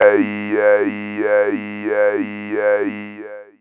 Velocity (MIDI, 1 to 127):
127